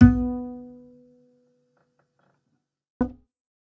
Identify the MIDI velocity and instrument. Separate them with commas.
25, acoustic bass